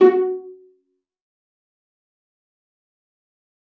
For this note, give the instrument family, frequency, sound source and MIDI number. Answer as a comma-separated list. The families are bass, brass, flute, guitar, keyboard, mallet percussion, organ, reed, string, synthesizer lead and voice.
string, 370 Hz, acoustic, 66